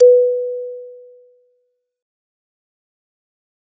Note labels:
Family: mallet percussion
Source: acoustic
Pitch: B4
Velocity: 100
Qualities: fast decay

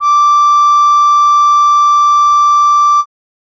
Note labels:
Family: reed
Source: acoustic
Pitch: D6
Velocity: 75

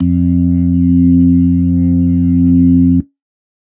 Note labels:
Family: organ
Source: electronic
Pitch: F2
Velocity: 100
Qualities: dark

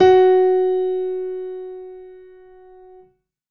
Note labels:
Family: keyboard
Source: acoustic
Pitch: F#4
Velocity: 127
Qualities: reverb

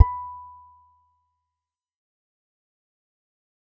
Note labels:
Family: guitar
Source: acoustic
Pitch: B5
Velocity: 100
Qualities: fast decay, percussive

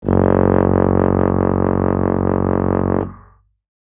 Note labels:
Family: brass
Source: acoustic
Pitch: F#1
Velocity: 75

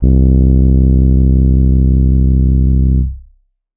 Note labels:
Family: keyboard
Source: electronic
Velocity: 100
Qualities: distorted

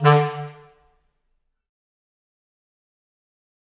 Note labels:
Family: reed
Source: acoustic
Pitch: D3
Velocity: 100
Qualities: fast decay, percussive, reverb

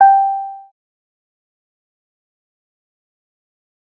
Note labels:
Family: bass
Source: synthesizer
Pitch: G5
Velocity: 75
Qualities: fast decay, percussive

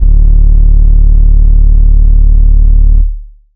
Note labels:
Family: organ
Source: electronic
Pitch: D1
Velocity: 100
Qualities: dark

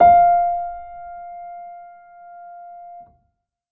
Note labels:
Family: keyboard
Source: acoustic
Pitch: F5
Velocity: 25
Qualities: reverb

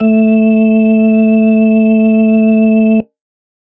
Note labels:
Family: organ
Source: electronic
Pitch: A3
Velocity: 25

